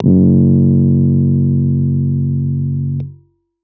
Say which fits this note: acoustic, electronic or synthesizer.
electronic